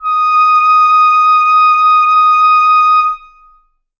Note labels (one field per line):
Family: reed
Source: acoustic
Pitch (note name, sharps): D#6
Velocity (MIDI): 75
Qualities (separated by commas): long release, reverb